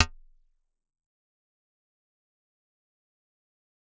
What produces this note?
acoustic mallet percussion instrument